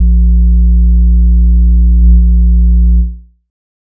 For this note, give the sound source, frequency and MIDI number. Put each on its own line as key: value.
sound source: synthesizer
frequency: 58.27 Hz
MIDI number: 34